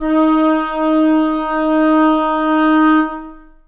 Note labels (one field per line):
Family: reed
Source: acoustic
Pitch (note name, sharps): D#4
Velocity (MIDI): 50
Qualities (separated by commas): long release, reverb